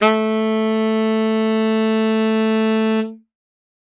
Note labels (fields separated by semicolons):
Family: reed; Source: acoustic; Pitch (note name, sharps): A3; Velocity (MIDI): 100